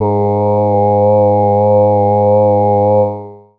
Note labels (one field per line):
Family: voice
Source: synthesizer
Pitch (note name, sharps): G#2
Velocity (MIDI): 75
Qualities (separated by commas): long release